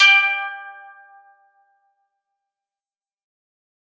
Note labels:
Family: guitar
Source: acoustic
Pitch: G5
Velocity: 100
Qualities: bright, fast decay

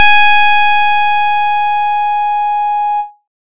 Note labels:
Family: keyboard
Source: electronic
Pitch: G#5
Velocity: 127

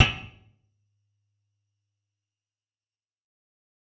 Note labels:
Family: guitar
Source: electronic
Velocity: 75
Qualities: percussive, reverb

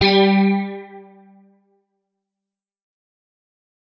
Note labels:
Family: guitar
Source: electronic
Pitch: G3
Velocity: 75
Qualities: fast decay

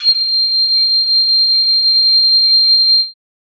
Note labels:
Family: flute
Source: acoustic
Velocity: 25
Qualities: bright

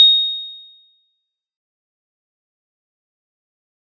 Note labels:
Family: mallet percussion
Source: acoustic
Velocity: 127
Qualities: fast decay, percussive

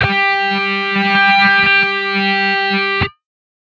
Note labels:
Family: guitar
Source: electronic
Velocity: 75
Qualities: bright, distorted

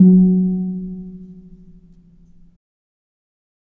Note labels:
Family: mallet percussion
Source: acoustic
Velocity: 50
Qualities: fast decay, reverb

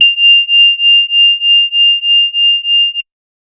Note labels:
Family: organ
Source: electronic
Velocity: 50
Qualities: bright

